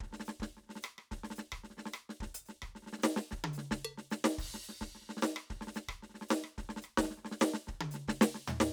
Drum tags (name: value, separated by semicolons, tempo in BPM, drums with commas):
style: Brazilian baião; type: beat; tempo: 110 BPM; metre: 4/4; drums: crash, closed hi-hat, hi-hat pedal, percussion, snare, cross-stick, high tom, floor tom, kick